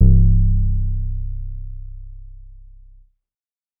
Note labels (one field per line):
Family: bass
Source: synthesizer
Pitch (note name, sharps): C1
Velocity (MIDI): 75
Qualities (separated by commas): dark